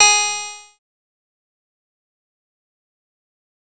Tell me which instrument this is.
synthesizer bass